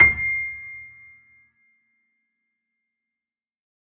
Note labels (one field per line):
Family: keyboard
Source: acoustic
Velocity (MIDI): 100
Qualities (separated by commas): reverb